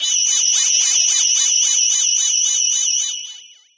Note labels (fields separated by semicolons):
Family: voice; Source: synthesizer; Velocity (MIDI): 127; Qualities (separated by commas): bright, distorted, long release